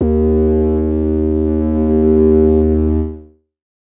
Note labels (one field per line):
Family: synthesizer lead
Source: synthesizer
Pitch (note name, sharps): D#2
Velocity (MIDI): 100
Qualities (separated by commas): distorted, multiphonic, non-linear envelope